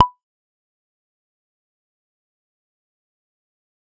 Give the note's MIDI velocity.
75